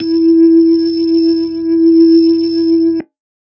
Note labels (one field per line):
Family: organ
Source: electronic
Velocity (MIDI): 50